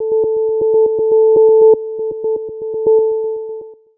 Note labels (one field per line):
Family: synthesizer lead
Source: synthesizer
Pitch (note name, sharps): A4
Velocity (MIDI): 100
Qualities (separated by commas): dark, long release, tempo-synced